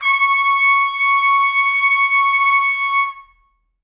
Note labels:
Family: brass; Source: acoustic; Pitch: C#6; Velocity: 25; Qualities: reverb

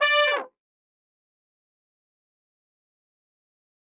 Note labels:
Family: brass; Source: acoustic; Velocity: 50; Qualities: bright, fast decay, percussive, reverb

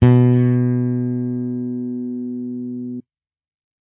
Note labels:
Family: bass; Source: electronic; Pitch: B2; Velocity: 127

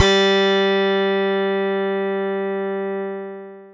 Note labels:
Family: keyboard; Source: electronic; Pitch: G3; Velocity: 100; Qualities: bright, long release

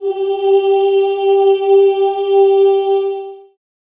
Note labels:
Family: voice; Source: acoustic; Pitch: G4; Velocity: 100; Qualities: long release, reverb

